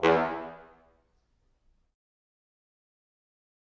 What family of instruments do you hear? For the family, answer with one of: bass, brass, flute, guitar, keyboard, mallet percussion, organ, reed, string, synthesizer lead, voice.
brass